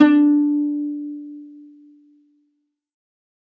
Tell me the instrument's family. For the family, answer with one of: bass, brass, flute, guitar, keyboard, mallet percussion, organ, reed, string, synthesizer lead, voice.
string